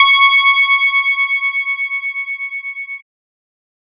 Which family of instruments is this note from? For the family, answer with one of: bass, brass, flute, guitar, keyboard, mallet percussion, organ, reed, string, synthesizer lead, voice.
bass